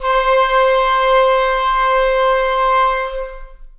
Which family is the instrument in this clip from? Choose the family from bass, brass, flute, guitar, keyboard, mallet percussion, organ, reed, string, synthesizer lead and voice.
reed